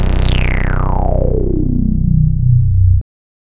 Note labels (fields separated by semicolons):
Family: bass; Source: synthesizer; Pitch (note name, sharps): B0; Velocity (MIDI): 127; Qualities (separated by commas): bright, distorted